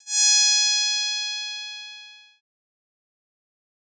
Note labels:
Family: bass; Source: synthesizer; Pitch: G#5; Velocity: 75; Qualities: bright, distorted, fast decay

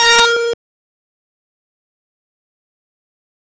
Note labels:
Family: bass; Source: synthesizer; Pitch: A#4; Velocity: 127; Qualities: bright, distorted, fast decay

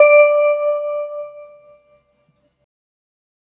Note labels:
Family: organ; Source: electronic; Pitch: D5; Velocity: 127

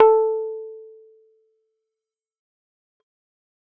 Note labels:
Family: keyboard; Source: electronic; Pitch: A4; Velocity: 25; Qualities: fast decay

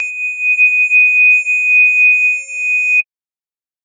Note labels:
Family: mallet percussion; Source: synthesizer; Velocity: 100; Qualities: bright, multiphonic, non-linear envelope

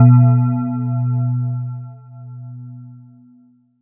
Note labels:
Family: mallet percussion; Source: electronic; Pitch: B2; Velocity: 50

